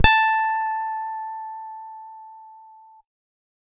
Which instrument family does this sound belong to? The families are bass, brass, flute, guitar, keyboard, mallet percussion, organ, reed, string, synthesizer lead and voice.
guitar